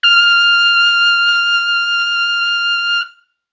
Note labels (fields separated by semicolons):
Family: brass; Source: acoustic; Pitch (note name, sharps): F6; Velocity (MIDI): 50